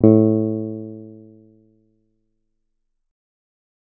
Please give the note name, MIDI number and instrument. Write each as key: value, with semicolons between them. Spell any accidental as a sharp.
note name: A2; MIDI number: 45; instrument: acoustic guitar